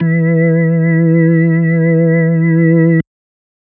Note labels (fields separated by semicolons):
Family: organ; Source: electronic; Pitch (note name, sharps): E3; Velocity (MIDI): 50